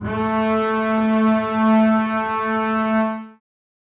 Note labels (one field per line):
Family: string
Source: acoustic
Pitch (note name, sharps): A3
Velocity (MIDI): 75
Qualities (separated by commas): reverb